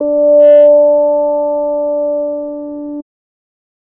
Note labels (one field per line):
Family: bass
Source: synthesizer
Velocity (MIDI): 127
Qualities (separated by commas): distorted